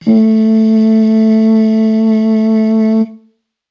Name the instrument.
acoustic brass instrument